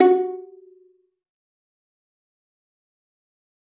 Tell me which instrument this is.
acoustic string instrument